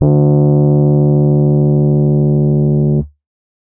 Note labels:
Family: keyboard; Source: electronic; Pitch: D2; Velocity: 75

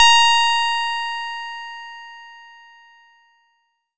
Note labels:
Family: bass; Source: synthesizer; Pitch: A#5; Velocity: 75; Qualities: bright, distorted

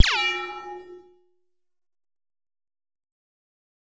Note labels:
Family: bass; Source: synthesizer; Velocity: 127; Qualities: bright, distorted, fast decay

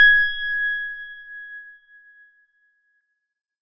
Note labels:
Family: organ; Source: electronic; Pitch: G#6; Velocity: 50; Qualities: bright

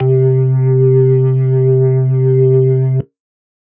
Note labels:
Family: organ; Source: electronic; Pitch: C3; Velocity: 25; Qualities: distorted

